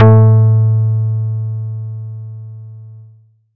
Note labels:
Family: guitar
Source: acoustic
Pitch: A2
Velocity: 25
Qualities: dark

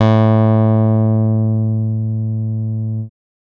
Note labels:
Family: bass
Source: synthesizer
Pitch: A2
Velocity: 127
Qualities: distorted

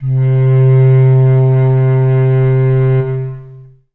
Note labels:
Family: reed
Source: acoustic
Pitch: C3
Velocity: 25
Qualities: long release, reverb

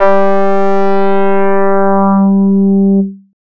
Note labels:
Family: bass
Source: synthesizer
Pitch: G3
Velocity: 75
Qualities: distorted

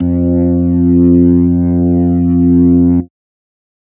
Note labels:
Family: organ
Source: electronic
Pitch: F2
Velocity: 100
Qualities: distorted

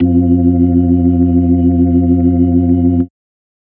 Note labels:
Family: organ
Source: electronic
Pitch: F2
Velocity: 25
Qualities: dark

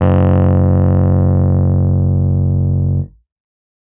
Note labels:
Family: keyboard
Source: electronic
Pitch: F#1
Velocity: 127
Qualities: distorted

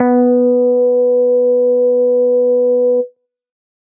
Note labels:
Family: bass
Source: synthesizer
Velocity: 100

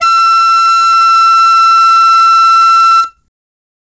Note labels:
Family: flute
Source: acoustic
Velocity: 100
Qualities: bright

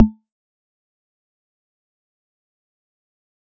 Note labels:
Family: mallet percussion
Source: electronic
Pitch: A3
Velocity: 25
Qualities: fast decay, percussive

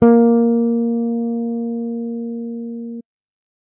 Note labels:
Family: bass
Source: electronic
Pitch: A#3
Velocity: 127

